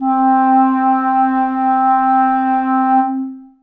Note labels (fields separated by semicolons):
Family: reed; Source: acoustic; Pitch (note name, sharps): C4; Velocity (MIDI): 75; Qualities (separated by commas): dark, long release, reverb